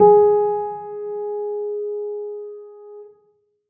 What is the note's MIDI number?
68